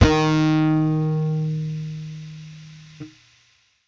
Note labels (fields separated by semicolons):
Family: bass; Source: electronic; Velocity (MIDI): 50; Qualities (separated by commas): bright, distorted